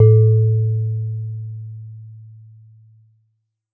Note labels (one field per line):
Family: mallet percussion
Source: acoustic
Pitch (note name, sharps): A2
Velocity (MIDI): 50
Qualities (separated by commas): dark